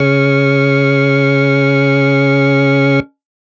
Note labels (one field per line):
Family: organ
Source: electronic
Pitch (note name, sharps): C#3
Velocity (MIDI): 127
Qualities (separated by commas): distorted